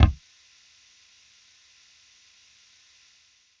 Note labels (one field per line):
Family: bass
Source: electronic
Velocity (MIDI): 50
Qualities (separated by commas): distorted, percussive